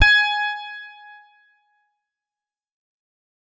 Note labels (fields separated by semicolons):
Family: guitar; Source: electronic; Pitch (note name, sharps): G#5; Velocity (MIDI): 75; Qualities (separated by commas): distorted, fast decay